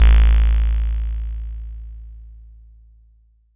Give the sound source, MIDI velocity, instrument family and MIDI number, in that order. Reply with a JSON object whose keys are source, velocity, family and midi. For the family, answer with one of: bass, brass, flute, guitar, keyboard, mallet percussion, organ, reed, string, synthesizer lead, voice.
{"source": "synthesizer", "velocity": 50, "family": "bass", "midi": 33}